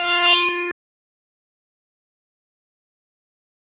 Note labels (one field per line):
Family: bass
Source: synthesizer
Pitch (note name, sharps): F4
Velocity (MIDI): 25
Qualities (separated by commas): bright, distorted, fast decay